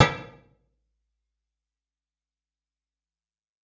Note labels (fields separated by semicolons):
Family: guitar; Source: electronic; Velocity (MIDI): 50; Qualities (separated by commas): fast decay, percussive, reverb